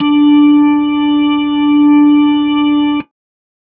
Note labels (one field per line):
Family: organ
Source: electronic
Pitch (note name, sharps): D4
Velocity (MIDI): 75